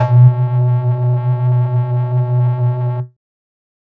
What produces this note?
synthesizer flute